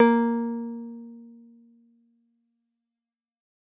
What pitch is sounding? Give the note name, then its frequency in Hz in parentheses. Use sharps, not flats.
A#3 (233.1 Hz)